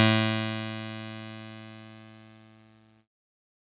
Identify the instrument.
electronic keyboard